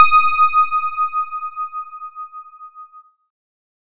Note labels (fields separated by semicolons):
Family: keyboard; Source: electronic; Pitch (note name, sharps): D#6; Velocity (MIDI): 75